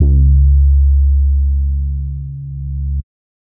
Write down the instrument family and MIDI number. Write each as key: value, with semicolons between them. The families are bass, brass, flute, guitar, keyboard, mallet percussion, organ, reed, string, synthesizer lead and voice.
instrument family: bass; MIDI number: 37